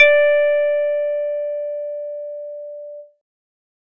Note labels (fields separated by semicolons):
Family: bass; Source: synthesizer; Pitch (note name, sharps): D5; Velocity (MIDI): 127